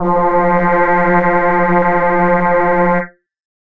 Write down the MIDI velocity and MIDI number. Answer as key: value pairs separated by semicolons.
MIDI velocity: 127; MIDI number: 53